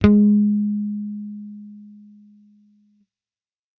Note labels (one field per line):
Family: bass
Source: electronic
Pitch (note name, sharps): G#3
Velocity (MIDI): 127